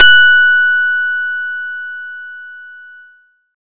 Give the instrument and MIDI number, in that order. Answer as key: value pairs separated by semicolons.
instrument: acoustic guitar; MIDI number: 90